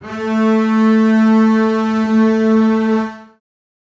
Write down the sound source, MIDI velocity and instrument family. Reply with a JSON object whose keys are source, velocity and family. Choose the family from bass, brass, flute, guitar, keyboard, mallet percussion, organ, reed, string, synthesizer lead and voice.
{"source": "acoustic", "velocity": 100, "family": "string"}